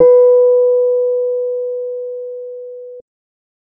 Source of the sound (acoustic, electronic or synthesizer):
electronic